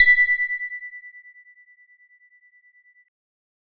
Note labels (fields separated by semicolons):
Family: keyboard; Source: electronic; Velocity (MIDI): 100